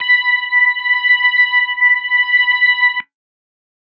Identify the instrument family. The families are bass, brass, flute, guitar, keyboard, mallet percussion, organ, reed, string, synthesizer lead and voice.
organ